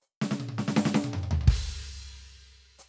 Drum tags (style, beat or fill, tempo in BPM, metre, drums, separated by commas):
Motown, fill, 148 BPM, 4/4, crash, hi-hat pedal, snare, high tom, mid tom, floor tom, kick